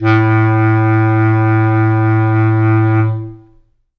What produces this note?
acoustic reed instrument